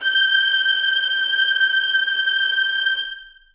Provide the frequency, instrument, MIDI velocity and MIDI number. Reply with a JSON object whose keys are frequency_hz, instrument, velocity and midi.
{"frequency_hz": 1568, "instrument": "acoustic string instrument", "velocity": 100, "midi": 91}